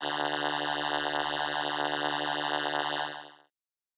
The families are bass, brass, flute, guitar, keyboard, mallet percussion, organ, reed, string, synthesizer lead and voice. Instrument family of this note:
keyboard